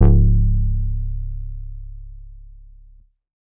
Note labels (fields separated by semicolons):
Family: bass; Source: synthesizer; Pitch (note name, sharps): C#1; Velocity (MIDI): 127; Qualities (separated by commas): dark